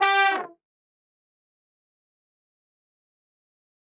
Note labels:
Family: brass; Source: acoustic; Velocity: 50; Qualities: bright, fast decay, percussive, reverb

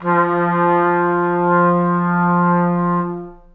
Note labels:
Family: brass; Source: acoustic; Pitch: F3; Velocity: 50; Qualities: long release, reverb

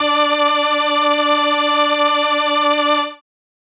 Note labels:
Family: keyboard; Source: synthesizer; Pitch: D4; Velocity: 100; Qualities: bright

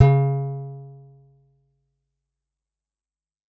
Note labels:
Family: guitar; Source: acoustic; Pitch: C#3; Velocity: 75; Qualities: fast decay

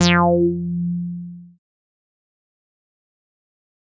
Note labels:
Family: bass; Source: synthesizer; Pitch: F3; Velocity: 75; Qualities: distorted, fast decay

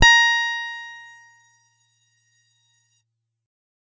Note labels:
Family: guitar; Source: electronic; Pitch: A#5; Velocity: 127; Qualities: bright

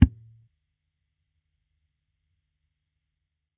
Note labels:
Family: bass; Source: electronic; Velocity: 25; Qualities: percussive

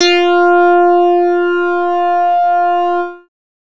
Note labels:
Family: bass; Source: synthesizer; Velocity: 50; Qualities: distorted

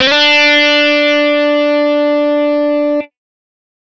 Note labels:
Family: guitar; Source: electronic; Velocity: 127; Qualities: bright, distorted

